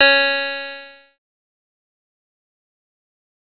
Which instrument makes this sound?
synthesizer bass